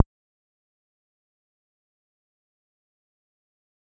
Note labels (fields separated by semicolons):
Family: bass; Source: synthesizer; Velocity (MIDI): 25; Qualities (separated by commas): fast decay, percussive